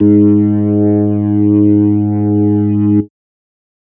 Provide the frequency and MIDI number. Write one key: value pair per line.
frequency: 103.8 Hz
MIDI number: 44